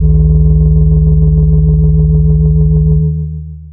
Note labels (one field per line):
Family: mallet percussion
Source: electronic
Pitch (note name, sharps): D#0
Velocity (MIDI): 100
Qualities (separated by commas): long release